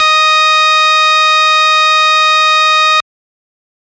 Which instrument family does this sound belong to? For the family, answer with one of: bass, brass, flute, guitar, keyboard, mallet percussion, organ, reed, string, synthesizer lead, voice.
organ